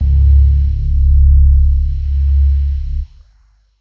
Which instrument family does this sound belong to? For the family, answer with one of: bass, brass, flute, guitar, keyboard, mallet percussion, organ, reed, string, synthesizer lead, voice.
keyboard